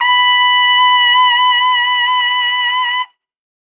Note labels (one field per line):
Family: brass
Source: acoustic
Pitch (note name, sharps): B5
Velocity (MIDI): 100